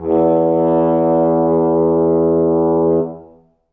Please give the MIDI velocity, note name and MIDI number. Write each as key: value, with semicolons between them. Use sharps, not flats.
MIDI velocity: 25; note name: E2; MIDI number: 40